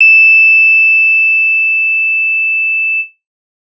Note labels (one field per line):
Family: guitar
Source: electronic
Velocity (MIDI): 25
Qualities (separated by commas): bright